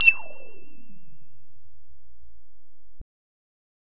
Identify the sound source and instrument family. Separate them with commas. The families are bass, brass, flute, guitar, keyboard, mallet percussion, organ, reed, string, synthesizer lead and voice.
synthesizer, bass